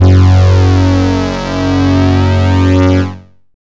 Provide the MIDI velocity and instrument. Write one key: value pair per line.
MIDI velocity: 127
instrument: synthesizer bass